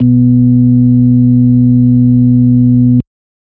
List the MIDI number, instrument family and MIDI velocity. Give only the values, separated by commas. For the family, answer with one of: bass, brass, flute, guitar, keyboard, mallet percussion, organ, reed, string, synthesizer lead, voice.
47, organ, 50